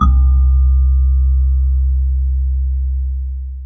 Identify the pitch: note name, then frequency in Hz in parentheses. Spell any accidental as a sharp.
C2 (65.41 Hz)